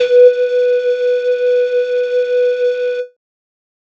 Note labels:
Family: flute; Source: synthesizer; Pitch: B4; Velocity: 100; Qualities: distorted

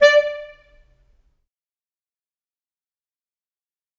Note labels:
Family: reed; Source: acoustic; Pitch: D5; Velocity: 100; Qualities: fast decay, percussive, reverb

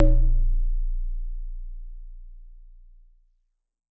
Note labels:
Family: mallet percussion; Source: acoustic; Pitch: A#0; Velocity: 100; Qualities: dark, reverb

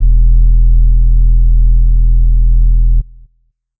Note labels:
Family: flute; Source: acoustic; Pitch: E1; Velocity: 127; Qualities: dark

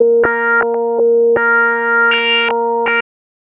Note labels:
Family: bass; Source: synthesizer; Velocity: 127; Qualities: tempo-synced

